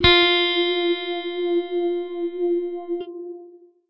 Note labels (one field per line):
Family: guitar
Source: electronic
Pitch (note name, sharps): F4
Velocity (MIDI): 75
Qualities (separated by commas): bright, distorted, long release